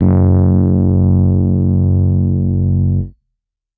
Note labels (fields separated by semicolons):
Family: keyboard; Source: electronic; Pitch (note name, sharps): F#1; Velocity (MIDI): 127; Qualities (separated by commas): distorted